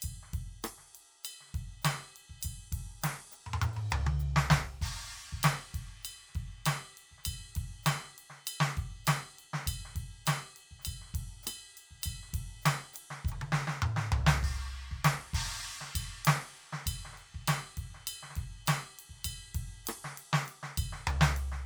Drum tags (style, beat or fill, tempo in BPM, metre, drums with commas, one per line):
funk
beat
100 BPM
4/4
crash, ride, ride bell, hi-hat pedal, snare, cross-stick, high tom, mid tom, floor tom, kick